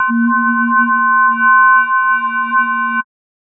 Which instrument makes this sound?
synthesizer mallet percussion instrument